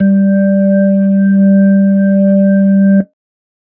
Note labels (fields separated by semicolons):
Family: keyboard; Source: electronic; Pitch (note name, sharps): G3; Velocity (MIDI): 75